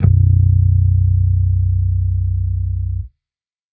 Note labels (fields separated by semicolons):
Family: bass; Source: electronic; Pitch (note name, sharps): B0; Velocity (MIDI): 75